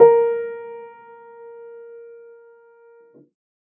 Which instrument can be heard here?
acoustic keyboard